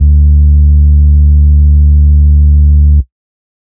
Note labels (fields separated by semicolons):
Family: organ; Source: electronic; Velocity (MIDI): 50; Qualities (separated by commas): distorted